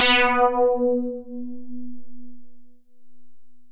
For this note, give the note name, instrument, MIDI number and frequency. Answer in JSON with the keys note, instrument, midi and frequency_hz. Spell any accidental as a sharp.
{"note": "B3", "instrument": "synthesizer lead", "midi": 59, "frequency_hz": 246.9}